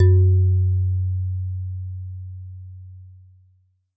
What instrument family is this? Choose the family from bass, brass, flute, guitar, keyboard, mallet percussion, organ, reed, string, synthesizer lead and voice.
mallet percussion